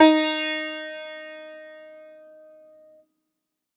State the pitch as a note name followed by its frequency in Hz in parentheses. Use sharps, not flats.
D#4 (311.1 Hz)